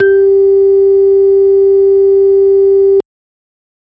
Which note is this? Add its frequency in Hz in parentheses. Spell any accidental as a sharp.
G4 (392 Hz)